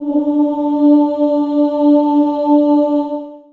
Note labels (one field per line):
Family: voice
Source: acoustic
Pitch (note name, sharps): D4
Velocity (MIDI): 127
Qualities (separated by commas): dark, long release, reverb